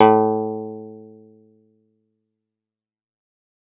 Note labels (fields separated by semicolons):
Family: guitar; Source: acoustic; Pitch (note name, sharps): A2; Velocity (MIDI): 127; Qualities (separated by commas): fast decay, reverb